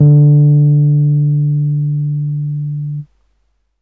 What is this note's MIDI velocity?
50